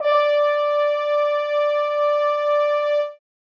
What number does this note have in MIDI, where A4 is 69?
74